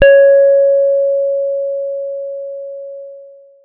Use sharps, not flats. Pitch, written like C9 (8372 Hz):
C#5 (554.4 Hz)